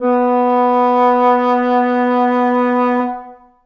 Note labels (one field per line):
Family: flute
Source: acoustic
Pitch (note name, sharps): B3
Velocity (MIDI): 127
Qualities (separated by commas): reverb